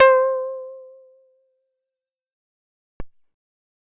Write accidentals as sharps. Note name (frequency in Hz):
C5 (523.3 Hz)